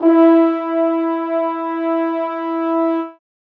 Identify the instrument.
acoustic brass instrument